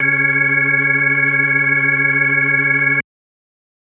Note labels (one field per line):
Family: organ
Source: electronic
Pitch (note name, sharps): C#3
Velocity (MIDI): 50